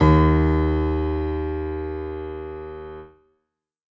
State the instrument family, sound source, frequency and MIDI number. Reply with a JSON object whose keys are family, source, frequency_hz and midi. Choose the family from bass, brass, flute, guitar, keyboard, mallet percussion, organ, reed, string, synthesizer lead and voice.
{"family": "keyboard", "source": "acoustic", "frequency_hz": 77.78, "midi": 39}